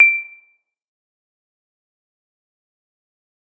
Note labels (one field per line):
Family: mallet percussion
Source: acoustic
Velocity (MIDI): 100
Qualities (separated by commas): fast decay, percussive, reverb